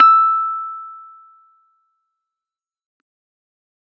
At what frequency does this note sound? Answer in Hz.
1319 Hz